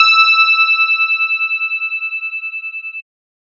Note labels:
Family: bass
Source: synthesizer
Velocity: 100

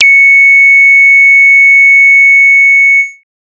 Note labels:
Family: bass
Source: synthesizer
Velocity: 127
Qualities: distorted

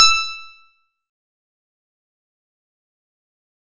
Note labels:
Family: guitar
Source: acoustic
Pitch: E6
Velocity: 50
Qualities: bright, distorted, fast decay, percussive

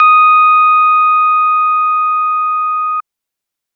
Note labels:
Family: organ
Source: electronic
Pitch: D#6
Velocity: 100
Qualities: bright

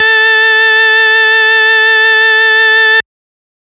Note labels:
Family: organ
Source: electronic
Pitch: A4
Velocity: 127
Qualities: bright, distorted

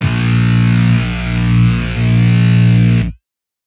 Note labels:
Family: guitar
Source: synthesizer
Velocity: 127

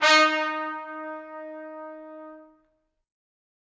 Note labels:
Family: brass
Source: acoustic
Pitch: D#4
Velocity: 75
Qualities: bright, reverb

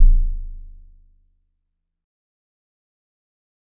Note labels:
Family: mallet percussion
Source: acoustic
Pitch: A#0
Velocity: 25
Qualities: dark, fast decay, percussive

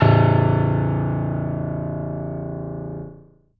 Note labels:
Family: keyboard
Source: acoustic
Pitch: A0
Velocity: 100

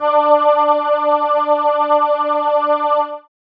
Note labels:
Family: keyboard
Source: synthesizer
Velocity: 25

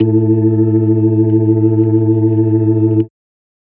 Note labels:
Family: organ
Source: electronic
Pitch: A2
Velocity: 100

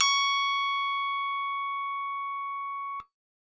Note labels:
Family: keyboard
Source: electronic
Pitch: C#6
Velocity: 25

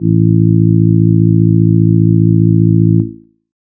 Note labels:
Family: reed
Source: synthesizer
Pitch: A1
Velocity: 127

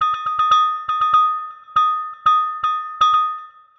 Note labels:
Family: mallet percussion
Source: synthesizer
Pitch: D#6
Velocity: 75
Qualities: long release, multiphonic, percussive, tempo-synced

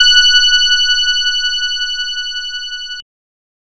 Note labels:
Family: bass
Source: synthesizer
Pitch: F#6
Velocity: 100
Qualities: bright, distorted, multiphonic

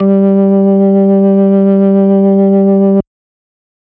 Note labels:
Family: organ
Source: electronic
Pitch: G3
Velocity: 50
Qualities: distorted

